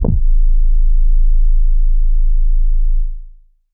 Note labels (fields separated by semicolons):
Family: bass; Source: synthesizer; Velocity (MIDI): 25; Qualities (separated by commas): distorted, tempo-synced